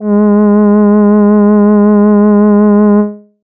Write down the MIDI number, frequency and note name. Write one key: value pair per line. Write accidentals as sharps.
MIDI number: 56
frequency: 207.7 Hz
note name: G#3